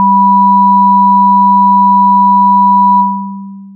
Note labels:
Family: synthesizer lead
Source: synthesizer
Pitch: G3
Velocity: 100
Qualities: long release

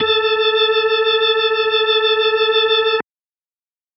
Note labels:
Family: organ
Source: electronic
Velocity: 75

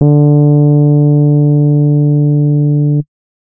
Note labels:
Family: keyboard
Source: electronic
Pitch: D3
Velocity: 75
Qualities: dark

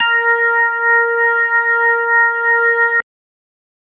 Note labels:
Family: organ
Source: electronic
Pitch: A#4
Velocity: 127

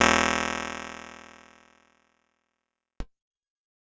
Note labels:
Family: keyboard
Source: electronic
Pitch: E1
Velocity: 50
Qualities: bright, fast decay

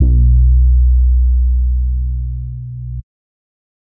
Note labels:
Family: bass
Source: synthesizer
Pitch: B1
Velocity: 100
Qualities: dark

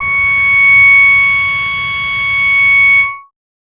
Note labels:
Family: bass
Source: synthesizer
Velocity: 25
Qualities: bright, distorted

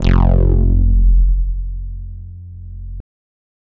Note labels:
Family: bass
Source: synthesizer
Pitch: F1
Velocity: 100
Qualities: distorted

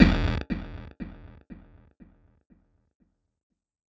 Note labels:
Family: keyboard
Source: electronic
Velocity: 25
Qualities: bright, distorted

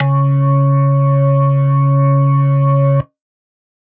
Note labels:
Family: organ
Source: electronic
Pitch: C#3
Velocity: 50

